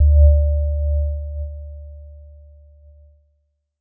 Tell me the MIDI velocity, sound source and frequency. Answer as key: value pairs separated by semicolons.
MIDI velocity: 75; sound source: electronic; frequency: 73.42 Hz